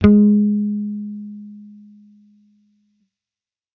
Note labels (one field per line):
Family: bass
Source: electronic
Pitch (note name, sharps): G#3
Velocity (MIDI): 75